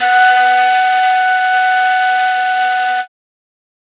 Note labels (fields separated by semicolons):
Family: flute; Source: acoustic; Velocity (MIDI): 25; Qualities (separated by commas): bright